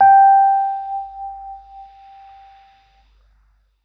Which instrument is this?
electronic keyboard